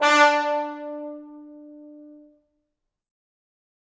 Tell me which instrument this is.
acoustic brass instrument